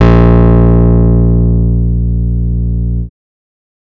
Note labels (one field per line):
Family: bass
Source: synthesizer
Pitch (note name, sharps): A#1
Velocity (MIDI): 127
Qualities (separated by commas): distorted